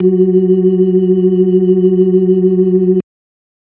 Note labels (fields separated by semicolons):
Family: organ; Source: electronic; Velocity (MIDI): 25; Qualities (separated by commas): dark